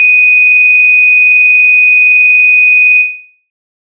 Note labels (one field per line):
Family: bass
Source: synthesizer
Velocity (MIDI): 100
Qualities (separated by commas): bright